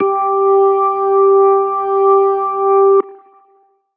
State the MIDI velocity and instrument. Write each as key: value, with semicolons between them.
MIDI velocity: 127; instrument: electronic organ